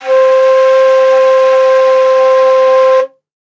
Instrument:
acoustic flute